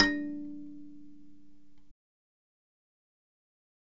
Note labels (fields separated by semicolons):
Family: mallet percussion; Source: acoustic; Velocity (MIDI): 127; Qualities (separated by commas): fast decay, reverb